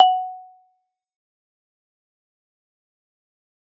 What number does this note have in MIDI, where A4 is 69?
78